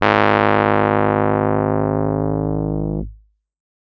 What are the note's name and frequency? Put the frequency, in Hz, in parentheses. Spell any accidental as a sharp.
G#1 (51.91 Hz)